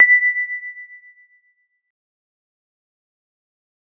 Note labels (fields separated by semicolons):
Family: keyboard; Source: electronic; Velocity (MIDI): 75; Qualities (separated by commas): fast decay